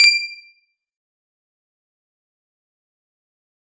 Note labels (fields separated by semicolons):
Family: guitar; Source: electronic; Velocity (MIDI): 127; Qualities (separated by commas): fast decay, percussive